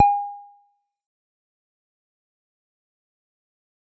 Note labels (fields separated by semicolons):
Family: bass; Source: synthesizer; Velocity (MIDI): 100; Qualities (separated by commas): fast decay, percussive